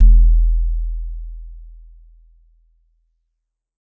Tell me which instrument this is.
acoustic mallet percussion instrument